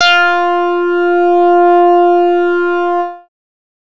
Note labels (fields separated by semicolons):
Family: bass; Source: synthesizer; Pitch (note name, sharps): F4; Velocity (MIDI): 25; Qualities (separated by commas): distorted